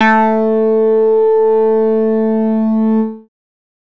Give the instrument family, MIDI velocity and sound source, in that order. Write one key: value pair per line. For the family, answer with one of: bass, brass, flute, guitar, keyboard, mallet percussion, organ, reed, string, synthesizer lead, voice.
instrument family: bass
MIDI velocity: 100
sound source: synthesizer